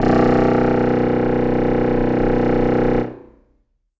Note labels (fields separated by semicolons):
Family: reed; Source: acoustic; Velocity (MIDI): 75; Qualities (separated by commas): distorted, reverb